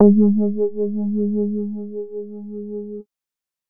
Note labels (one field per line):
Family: bass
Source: synthesizer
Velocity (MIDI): 50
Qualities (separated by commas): dark, distorted